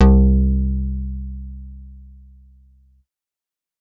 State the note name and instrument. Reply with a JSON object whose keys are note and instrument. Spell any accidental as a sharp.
{"note": "C2", "instrument": "synthesizer bass"}